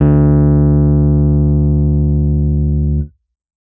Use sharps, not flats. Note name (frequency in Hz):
D2 (73.42 Hz)